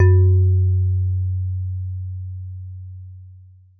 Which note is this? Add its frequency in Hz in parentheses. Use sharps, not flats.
F#2 (92.5 Hz)